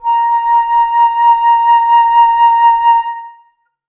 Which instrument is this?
acoustic flute